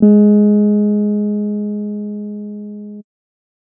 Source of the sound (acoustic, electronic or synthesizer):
electronic